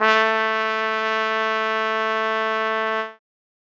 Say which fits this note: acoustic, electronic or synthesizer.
acoustic